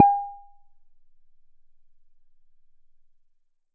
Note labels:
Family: bass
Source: synthesizer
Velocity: 75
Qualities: percussive

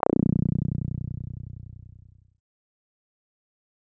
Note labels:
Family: synthesizer lead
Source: synthesizer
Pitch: B0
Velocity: 127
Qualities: distorted, fast decay

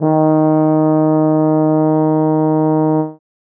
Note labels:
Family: brass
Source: acoustic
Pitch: D#3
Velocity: 127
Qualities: dark

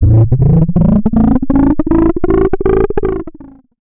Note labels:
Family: bass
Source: synthesizer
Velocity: 75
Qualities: distorted, long release, multiphonic, tempo-synced

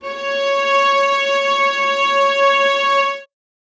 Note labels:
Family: string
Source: acoustic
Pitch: C#5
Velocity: 75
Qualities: reverb

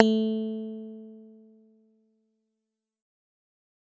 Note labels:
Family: bass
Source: synthesizer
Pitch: A3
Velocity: 50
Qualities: fast decay

